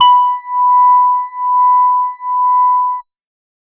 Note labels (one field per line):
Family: organ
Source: electronic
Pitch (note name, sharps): B5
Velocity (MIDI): 127